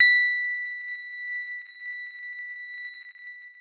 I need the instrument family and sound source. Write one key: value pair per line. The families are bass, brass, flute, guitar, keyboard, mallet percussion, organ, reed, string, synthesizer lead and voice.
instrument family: guitar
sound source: electronic